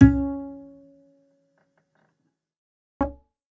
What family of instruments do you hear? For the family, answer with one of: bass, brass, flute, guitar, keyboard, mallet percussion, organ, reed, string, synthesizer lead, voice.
bass